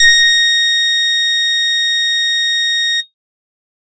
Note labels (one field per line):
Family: bass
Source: synthesizer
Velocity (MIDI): 75